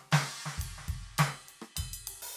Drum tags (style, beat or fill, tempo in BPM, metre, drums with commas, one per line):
Brazilian
beat
101 BPM
4/4
crash, ride, ride bell, open hi-hat, hi-hat pedal, snare, cross-stick, kick